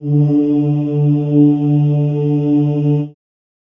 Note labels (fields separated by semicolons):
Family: voice; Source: acoustic; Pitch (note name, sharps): D3; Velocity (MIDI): 127; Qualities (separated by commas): dark, reverb